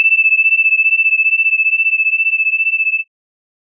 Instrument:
electronic organ